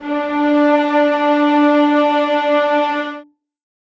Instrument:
acoustic string instrument